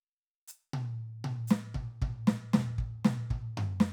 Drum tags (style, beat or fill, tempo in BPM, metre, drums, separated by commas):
rock, fill, 118 BPM, 4/4, crash, hi-hat pedal, snare, mid tom, floor tom, kick